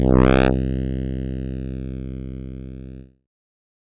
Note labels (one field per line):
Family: keyboard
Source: synthesizer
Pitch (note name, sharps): C2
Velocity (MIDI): 127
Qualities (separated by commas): bright, distorted